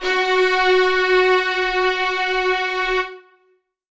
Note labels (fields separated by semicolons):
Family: string; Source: acoustic; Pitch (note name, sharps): F#4; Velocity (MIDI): 100; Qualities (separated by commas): reverb